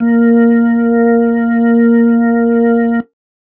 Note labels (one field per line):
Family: organ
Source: electronic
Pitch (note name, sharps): A#3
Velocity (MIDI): 50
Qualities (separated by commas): dark